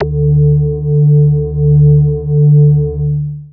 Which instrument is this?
synthesizer bass